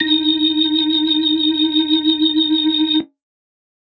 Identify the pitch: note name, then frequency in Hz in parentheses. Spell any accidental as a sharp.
D#4 (311.1 Hz)